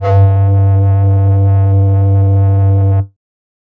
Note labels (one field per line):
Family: flute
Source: synthesizer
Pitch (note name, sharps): G2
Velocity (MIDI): 127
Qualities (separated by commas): distorted